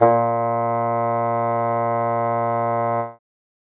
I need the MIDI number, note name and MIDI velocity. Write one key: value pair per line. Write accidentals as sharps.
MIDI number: 46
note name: A#2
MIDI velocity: 50